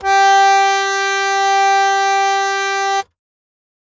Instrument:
acoustic keyboard